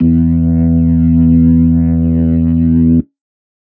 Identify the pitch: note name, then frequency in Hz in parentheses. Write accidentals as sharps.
E2 (82.41 Hz)